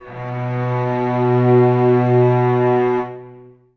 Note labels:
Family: string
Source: acoustic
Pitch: B2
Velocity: 25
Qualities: long release, reverb

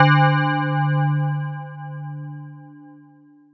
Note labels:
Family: mallet percussion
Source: electronic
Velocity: 100

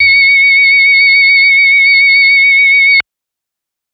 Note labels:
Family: organ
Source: electronic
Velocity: 127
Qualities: multiphonic

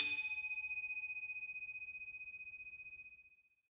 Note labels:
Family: mallet percussion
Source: acoustic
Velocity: 127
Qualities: bright, reverb

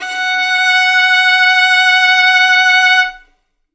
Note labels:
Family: string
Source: acoustic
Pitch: F#5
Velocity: 25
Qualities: bright, reverb

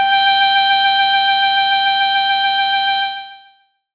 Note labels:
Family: bass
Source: synthesizer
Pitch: G5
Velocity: 127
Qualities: bright, long release

